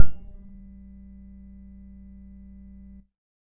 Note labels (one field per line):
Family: bass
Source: synthesizer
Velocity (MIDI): 25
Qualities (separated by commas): distorted, percussive